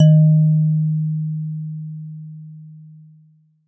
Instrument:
acoustic mallet percussion instrument